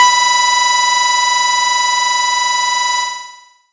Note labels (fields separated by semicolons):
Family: bass; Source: synthesizer; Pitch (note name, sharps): B5; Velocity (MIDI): 50; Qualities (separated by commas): bright, distorted, long release